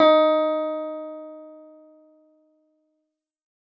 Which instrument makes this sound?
synthesizer guitar